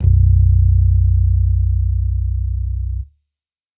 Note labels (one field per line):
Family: bass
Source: electronic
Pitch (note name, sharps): B0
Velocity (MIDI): 50